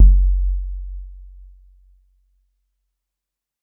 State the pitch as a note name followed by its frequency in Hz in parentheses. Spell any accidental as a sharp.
F#1 (46.25 Hz)